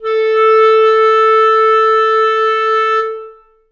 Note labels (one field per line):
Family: reed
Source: acoustic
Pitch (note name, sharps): A4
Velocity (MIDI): 100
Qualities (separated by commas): reverb